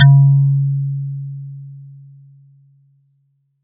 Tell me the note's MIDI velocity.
25